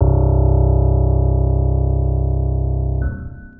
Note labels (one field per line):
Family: organ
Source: electronic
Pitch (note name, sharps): C1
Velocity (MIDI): 25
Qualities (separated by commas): long release, reverb